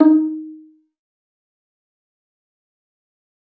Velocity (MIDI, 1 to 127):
25